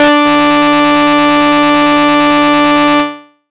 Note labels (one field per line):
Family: bass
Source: synthesizer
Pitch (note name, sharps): D4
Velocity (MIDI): 127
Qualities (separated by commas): bright, distorted